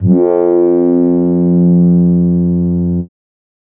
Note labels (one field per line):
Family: keyboard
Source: synthesizer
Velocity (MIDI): 25